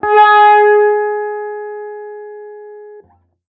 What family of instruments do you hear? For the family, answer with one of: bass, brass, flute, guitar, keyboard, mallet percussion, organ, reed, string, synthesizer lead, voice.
guitar